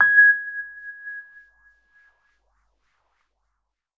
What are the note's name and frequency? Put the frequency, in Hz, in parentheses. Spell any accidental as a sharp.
G#6 (1661 Hz)